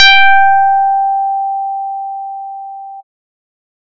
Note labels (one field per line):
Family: bass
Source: synthesizer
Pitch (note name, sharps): G5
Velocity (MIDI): 100